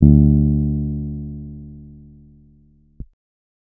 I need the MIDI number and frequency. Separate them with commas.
38, 73.42 Hz